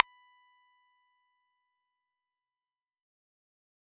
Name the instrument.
synthesizer bass